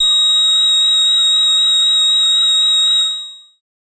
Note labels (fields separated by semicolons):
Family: voice; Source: synthesizer; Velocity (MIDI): 50; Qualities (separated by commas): bright, long release